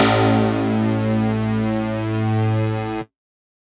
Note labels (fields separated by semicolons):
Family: mallet percussion; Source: electronic; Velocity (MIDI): 127